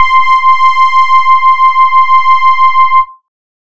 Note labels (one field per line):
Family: bass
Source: synthesizer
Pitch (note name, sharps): C6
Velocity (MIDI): 50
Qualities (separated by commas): distorted